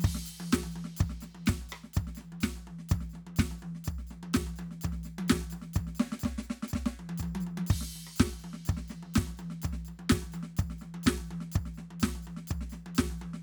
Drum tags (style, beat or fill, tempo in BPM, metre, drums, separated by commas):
prog rock, beat, 125 BPM, 4/4, crash, percussion, snare, cross-stick, high tom, kick